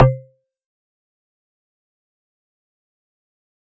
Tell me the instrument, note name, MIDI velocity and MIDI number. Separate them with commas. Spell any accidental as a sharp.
acoustic mallet percussion instrument, C3, 75, 48